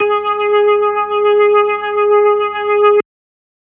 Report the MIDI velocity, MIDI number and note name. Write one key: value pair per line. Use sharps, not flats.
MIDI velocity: 75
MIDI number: 68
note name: G#4